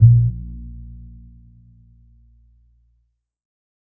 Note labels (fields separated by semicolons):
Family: string; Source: acoustic; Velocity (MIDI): 50; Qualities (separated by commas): dark, percussive, reverb